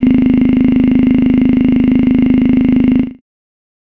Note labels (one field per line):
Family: voice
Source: synthesizer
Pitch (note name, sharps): G#0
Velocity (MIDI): 100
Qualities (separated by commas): bright